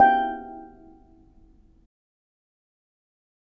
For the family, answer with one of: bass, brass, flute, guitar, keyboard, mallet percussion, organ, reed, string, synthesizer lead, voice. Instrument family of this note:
mallet percussion